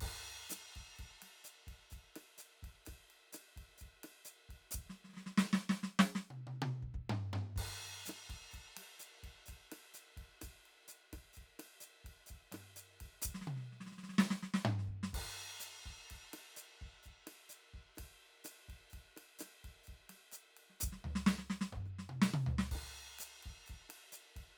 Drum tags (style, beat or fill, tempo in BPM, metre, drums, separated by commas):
bossa nova, beat, 127 BPM, 4/4, crash, ride, hi-hat pedal, snare, cross-stick, high tom, mid tom, floor tom, kick